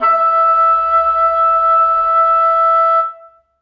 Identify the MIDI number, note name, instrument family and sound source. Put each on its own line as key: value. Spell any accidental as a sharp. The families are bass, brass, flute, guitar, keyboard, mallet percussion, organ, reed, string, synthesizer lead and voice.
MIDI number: 76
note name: E5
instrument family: reed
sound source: acoustic